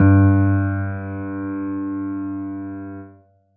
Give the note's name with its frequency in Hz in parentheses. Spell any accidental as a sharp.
G2 (98 Hz)